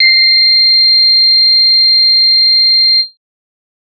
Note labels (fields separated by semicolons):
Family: bass; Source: synthesizer; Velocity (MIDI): 50